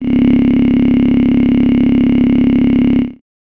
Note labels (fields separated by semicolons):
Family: voice; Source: synthesizer; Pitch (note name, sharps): C#1; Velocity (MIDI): 25; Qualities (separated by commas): bright